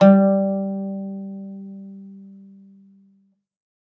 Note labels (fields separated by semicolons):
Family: guitar; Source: acoustic; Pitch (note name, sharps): G3; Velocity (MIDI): 75; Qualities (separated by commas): reverb